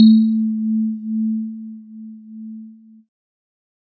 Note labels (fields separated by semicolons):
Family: keyboard; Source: electronic; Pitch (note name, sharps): A3; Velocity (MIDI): 75; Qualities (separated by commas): multiphonic